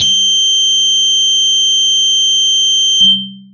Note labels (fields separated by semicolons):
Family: guitar; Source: electronic; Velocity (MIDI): 100; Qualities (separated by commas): bright, distorted, long release